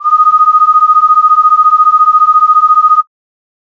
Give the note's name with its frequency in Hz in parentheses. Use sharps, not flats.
D#6 (1245 Hz)